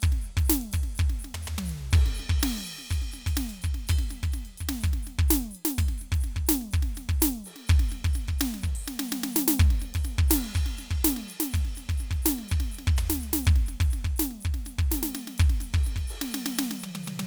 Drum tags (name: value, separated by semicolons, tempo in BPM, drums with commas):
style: prog rock; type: beat; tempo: 125 BPM; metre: 4/4; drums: crash, ride, ride bell, open hi-hat, hi-hat pedal, snare, high tom, floor tom, kick